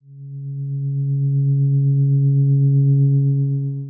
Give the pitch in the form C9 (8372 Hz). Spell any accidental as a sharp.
C#3 (138.6 Hz)